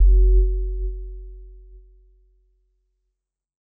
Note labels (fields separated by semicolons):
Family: keyboard; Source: electronic; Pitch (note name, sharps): F#1; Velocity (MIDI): 25; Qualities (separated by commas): dark